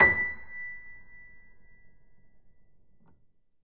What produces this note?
acoustic keyboard